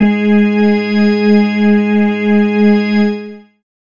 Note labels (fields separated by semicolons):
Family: organ; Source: electronic; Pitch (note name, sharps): G#3; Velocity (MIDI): 100; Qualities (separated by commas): long release, reverb